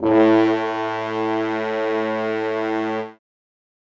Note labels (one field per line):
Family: brass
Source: acoustic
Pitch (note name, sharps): A2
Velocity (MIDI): 127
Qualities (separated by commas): reverb